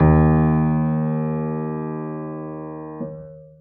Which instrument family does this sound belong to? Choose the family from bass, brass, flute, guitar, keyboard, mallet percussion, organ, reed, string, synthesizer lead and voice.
keyboard